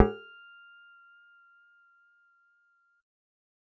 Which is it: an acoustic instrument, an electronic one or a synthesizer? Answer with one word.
synthesizer